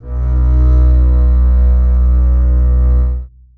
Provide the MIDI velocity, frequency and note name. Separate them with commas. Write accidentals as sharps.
75, 61.74 Hz, B1